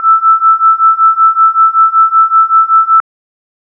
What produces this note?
electronic organ